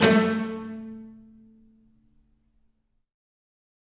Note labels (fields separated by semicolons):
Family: string; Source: acoustic; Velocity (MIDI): 127; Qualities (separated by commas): bright, reverb